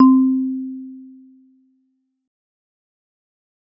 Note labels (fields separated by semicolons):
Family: mallet percussion; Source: acoustic; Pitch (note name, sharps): C4; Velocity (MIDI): 25; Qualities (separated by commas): dark, fast decay, reverb